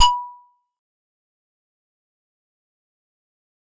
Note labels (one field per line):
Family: keyboard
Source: acoustic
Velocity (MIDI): 50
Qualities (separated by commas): fast decay, percussive